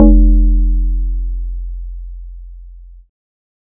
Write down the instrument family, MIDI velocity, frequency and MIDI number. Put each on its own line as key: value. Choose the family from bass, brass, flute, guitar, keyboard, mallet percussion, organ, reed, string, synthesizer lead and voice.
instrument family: bass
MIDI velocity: 75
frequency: 43.65 Hz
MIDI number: 29